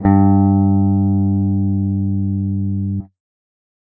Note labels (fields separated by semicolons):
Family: guitar; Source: electronic; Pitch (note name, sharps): G2; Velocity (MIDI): 50